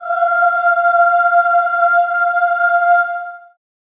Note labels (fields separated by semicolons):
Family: voice; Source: acoustic; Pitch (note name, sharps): F5; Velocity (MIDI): 50; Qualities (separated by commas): long release, reverb